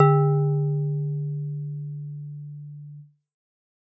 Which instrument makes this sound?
acoustic mallet percussion instrument